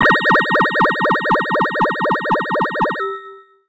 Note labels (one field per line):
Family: organ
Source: electronic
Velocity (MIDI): 25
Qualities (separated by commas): bright